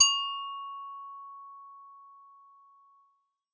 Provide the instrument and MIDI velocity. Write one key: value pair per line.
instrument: synthesizer bass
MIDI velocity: 75